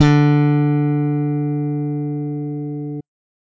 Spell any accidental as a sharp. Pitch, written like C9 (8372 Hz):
D3 (146.8 Hz)